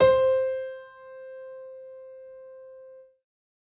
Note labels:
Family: keyboard; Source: acoustic; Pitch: C5; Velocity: 100

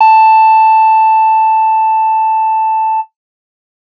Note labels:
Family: guitar; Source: electronic; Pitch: A5; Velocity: 25

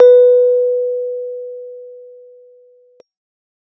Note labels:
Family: keyboard; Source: electronic; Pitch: B4; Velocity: 75

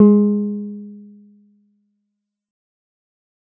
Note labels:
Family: guitar; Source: synthesizer; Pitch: G#3; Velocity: 50; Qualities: dark, fast decay

